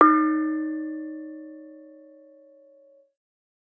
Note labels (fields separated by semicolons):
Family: mallet percussion; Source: acoustic; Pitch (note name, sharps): D#4; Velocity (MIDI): 100